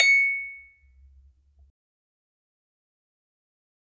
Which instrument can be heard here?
acoustic mallet percussion instrument